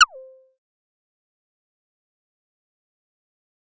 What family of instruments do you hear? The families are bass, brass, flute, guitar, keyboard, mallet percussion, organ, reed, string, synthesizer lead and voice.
bass